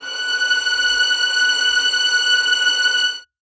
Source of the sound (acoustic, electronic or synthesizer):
acoustic